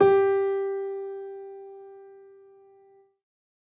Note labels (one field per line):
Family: keyboard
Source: acoustic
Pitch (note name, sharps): G4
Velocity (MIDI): 25